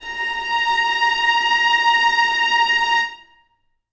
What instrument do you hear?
acoustic string instrument